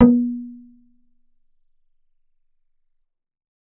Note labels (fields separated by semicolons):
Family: bass; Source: synthesizer; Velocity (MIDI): 50; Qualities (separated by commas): dark, percussive, reverb